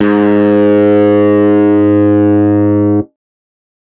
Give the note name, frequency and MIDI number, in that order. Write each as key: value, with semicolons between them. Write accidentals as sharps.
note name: G#2; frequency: 103.8 Hz; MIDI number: 44